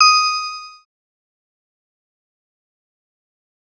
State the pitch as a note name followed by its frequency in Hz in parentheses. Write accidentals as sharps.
D#6 (1245 Hz)